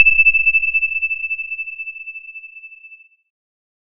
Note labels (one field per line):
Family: keyboard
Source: electronic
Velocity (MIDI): 75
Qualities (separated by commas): bright